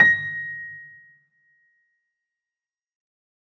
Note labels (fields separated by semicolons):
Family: keyboard; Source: acoustic; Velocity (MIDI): 100; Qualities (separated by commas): fast decay, reverb